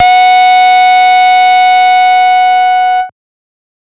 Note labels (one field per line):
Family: bass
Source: synthesizer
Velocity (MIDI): 25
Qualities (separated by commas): bright, distorted, multiphonic